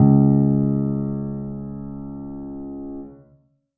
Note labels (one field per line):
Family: keyboard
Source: acoustic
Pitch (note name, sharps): C#2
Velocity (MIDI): 50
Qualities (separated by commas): dark